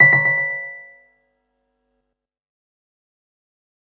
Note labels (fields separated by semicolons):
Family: keyboard; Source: electronic; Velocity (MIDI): 50; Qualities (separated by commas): fast decay, tempo-synced